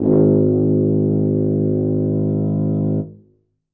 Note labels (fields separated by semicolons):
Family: brass; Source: acoustic; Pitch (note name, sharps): G#1; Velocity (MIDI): 75; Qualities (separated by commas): dark, reverb